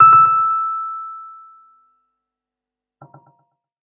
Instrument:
electronic keyboard